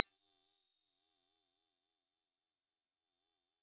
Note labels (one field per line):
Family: mallet percussion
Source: electronic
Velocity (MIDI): 127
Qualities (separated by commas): bright, distorted, long release, non-linear envelope